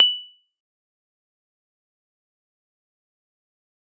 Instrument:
acoustic mallet percussion instrument